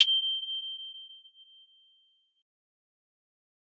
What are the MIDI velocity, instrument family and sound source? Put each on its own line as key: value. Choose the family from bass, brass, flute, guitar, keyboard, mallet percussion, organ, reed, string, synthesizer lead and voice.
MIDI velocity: 50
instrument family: mallet percussion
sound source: acoustic